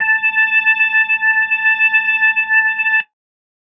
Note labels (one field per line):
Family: organ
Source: electronic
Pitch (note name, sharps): A5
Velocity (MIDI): 75